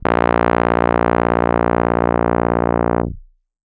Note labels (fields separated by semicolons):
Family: keyboard; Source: electronic; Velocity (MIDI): 100; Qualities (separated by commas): distorted